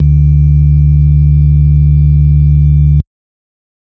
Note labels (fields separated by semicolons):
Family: organ; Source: electronic; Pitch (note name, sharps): D2; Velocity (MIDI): 25